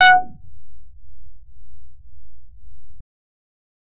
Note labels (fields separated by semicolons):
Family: bass; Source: synthesizer; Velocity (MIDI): 127; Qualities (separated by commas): distorted